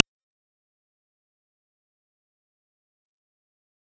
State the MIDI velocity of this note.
25